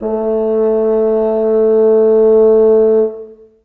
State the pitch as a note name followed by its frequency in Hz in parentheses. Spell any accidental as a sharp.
A3 (220 Hz)